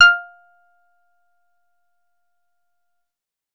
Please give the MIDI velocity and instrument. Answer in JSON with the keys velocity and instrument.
{"velocity": 100, "instrument": "synthesizer bass"}